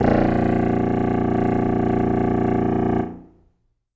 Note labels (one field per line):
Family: reed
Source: acoustic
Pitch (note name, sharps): A#0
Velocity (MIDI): 25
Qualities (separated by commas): reverb